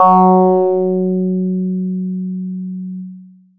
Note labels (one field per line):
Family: bass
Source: synthesizer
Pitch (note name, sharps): F#3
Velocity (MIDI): 75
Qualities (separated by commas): distorted